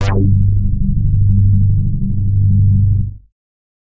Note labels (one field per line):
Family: bass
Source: synthesizer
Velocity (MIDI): 100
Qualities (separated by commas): distorted